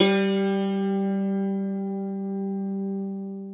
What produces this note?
acoustic guitar